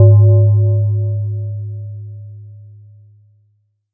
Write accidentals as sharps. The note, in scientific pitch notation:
G#2